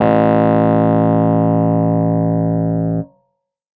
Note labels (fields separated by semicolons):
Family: keyboard; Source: electronic; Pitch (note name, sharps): A1; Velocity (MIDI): 127; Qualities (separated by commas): distorted